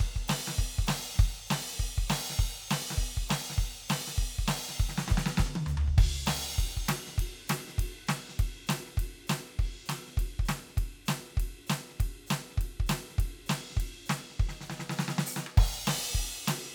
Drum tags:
rockabilly
beat
200 BPM
4/4
crash, ride, open hi-hat, hi-hat pedal, snare, cross-stick, high tom, floor tom, kick

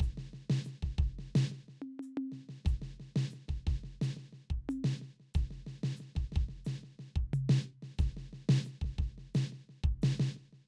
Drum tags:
folk rock
beat
90 BPM
4/4
hi-hat pedal, snare, high tom, floor tom, kick

